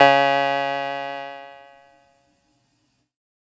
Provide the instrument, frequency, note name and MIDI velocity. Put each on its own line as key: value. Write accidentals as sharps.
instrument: electronic keyboard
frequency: 138.6 Hz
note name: C#3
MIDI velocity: 50